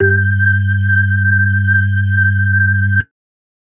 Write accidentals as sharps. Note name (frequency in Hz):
G2 (98 Hz)